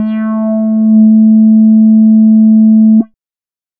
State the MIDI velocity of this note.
75